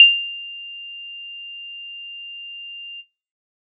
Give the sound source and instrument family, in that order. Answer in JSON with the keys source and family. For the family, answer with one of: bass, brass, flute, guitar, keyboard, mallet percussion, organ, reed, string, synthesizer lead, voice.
{"source": "synthesizer", "family": "bass"}